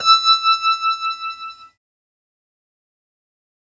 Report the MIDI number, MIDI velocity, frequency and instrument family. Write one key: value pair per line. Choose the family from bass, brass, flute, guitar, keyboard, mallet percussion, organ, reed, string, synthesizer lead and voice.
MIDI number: 88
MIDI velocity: 75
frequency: 1319 Hz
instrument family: keyboard